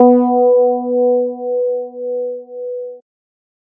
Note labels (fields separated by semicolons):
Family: bass; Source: synthesizer; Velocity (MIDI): 75